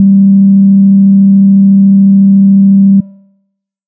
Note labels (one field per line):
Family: bass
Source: synthesizer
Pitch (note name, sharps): G3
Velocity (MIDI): 100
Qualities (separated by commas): dark